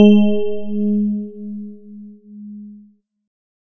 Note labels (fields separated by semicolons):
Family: keyboard; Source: electronic; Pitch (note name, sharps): G#3; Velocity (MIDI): 100